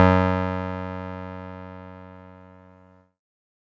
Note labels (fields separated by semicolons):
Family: keyboard; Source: electronic; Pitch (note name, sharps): F#2; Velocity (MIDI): 100; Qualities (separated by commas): distorted